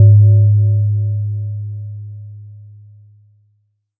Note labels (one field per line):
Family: mallet percussion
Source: electronic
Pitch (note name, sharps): G#2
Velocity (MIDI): 25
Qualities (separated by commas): multiphonic